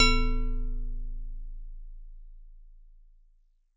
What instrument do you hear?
acoustic mallet percussion instrument